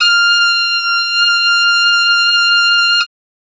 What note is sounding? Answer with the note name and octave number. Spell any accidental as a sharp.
F6